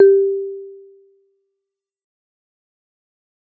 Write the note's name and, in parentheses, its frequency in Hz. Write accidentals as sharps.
G4 (392 Hz)